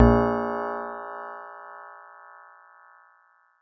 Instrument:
electronic keyboard